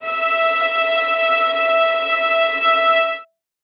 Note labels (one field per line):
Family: string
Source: acoustic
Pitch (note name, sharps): E5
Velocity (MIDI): 25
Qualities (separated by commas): reverb